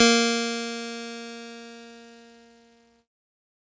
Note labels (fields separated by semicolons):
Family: keyboard; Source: electronic; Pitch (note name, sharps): A#3; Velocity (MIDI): 50; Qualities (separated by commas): bright, distorted